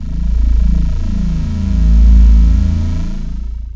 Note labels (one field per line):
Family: voice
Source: synthesizer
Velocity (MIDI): 100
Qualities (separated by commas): distorted, long release